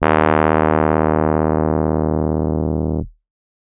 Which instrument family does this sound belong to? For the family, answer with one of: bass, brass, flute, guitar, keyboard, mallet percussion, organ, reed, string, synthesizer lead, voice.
keyboard